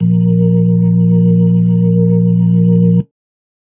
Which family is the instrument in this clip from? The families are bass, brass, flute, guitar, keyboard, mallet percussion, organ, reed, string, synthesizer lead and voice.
organ